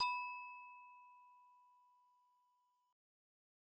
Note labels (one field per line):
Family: mallet percussion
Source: acoustic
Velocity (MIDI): 25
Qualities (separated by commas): fast decay, percussive